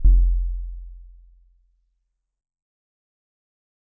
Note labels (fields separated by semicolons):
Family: mallet percussion; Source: acoustic; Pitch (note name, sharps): F1; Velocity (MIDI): 25; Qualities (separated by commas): dark, fast decay, multiphonic